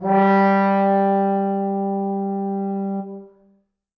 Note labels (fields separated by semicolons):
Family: brass; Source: acoustic; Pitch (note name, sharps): G3; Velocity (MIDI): 75; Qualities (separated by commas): bright, reverb